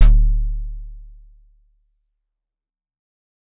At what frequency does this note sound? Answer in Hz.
36.71 Hz